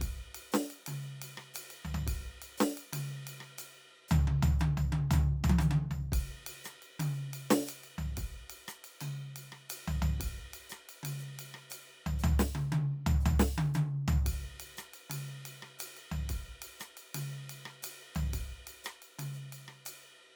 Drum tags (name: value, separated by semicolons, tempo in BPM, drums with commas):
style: Latin; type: beat; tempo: 118 BPM; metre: 4/4; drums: ride, ride bell, hi-hat pedal, snare, cross-stick, high tom, mid tom, floor tom, kick